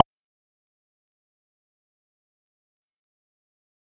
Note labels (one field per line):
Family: bass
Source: synthesizer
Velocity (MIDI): 127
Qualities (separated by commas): percussive